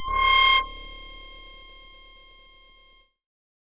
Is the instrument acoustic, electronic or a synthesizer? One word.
synthesizer